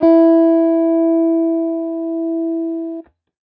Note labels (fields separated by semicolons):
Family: guitar; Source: electronic; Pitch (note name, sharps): E4; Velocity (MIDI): 50